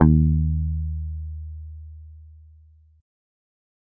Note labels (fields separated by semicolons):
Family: guitar; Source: electronic; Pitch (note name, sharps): D#2; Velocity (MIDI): 25